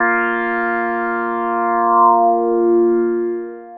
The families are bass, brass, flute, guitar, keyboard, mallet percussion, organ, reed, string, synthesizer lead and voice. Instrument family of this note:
synthesizer lead